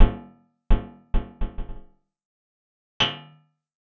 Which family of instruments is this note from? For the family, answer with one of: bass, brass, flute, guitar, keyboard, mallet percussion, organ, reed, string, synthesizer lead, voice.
guitar